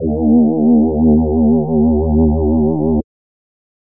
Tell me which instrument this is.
synthesizer voice